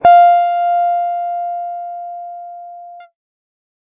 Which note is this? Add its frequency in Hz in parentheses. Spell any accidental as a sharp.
F5 (698.5 Hz)